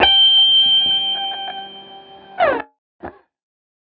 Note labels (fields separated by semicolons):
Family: guitar; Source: electronic; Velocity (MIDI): 127; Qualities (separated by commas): distorted